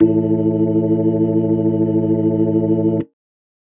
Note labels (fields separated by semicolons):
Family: organ; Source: electronic; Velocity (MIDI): 75